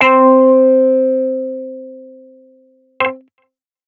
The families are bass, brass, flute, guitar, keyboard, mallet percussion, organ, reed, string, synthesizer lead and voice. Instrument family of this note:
guitar